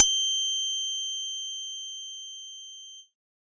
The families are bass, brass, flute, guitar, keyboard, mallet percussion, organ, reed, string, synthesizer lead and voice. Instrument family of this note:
organ